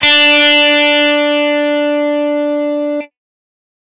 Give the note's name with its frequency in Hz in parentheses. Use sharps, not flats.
D4 (293.7 Hz)